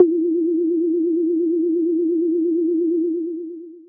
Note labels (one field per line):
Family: bass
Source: synthesizer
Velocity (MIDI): 127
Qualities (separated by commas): long release